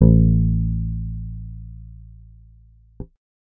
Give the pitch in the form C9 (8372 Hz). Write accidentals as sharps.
A1 (55 Hz)